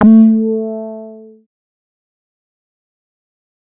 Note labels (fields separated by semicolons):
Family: bass; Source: synthesizer; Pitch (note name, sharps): A3; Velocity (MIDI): 127; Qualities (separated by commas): distorted, fast decay